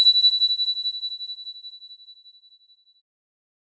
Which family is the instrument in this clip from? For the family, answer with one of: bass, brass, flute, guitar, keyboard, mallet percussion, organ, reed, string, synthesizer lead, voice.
keyboard